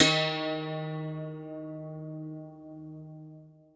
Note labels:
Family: guitar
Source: acoustic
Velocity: 127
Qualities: reverb

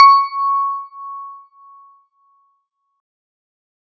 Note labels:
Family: guitar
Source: synthesizer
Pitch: C#6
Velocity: 25

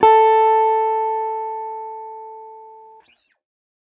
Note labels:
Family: guitar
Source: electronic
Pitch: A4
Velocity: 100

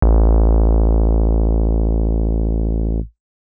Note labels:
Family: keyboard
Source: electronic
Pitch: A1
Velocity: 127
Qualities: distorted

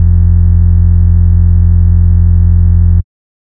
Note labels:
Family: bass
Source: synthesizer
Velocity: 50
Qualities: dark, distorted

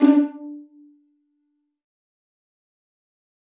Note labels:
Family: string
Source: acoustic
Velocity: 75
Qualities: fast decay, percussive, reverb

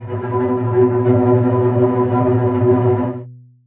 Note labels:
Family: string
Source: acoustic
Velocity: 25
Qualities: long release, non-linear envelope, reverb

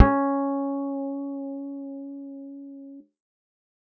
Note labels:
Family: bass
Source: synthesizer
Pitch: C#4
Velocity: 127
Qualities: dark, reverb

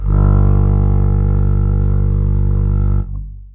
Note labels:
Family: reed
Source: acoustic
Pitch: G1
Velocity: 50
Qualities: long release, reverb

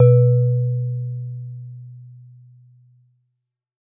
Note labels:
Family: mallet percussion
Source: acoustic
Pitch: B2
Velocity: 127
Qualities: dark

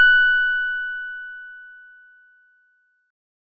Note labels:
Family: organ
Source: electronic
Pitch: F#6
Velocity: 100

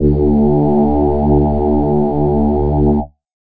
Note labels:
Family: voice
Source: synthesizer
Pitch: D2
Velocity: 25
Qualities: multiphonic

